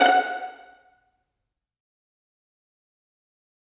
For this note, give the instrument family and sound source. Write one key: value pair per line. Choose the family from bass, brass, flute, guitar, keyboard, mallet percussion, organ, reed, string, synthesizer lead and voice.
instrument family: string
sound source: acoustic